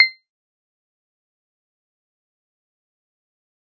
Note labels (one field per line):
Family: guitar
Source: synthesizer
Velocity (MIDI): 50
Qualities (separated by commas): fast decay, percussive